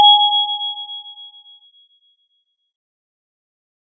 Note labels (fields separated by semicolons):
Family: mallet percussion; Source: acoustic; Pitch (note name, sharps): G#5; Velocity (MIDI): 25